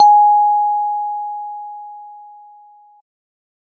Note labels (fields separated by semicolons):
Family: keyboard; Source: electronic; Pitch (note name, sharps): G#5; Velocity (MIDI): 75